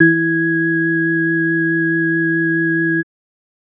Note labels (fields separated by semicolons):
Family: organ; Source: electronic; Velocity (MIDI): 50; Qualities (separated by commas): multiphonic